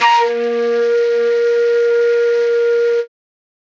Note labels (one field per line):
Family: flute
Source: acoustic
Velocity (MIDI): 50